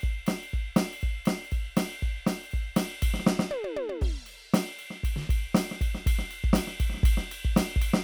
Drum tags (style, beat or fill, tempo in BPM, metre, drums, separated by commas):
rock, beat, 120 BPM, 4/4, crash, ride, hi-hat pedal, snare, high tom, kick